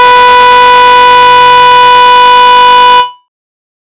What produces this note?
synthesizer bass